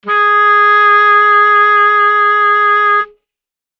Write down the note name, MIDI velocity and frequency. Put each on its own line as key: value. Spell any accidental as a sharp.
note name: G#4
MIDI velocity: 50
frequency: 415.3 Hz